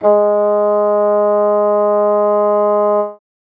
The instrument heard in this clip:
acoustic reed instrument